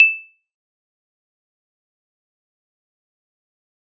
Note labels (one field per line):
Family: keyboard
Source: electronic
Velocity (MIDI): 25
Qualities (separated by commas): bright, fast decay, percussive